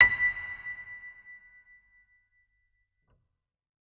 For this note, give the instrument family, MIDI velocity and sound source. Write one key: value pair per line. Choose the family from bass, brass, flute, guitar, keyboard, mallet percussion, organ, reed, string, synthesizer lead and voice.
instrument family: organ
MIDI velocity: 127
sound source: electronic